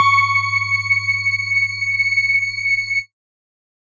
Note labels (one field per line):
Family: mallet percussion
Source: electronic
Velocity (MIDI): 25